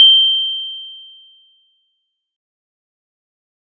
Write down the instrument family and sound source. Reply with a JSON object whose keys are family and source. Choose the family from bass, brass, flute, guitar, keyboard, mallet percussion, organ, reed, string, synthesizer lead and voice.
{"family": "keyboard", "source": "electronic"}